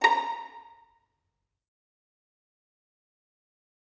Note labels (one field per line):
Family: string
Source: acoustic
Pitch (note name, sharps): A#5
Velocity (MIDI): 100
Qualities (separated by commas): fast decay, percussive, reverb